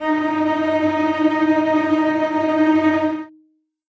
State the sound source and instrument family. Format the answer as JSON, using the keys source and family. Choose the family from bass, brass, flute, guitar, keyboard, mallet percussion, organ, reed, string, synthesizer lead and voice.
{"source": "acoustic", "family": "string"}